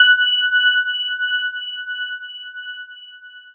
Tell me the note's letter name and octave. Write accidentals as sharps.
F#6